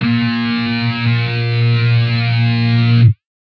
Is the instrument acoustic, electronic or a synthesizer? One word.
electronic